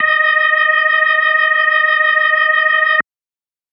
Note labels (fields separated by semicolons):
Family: organ; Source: electronic; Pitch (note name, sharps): D#5; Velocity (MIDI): 25